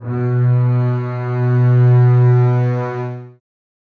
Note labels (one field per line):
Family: string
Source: acoustic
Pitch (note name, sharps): B2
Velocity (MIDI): 25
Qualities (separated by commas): reverb